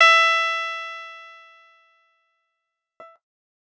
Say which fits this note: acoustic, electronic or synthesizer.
electronic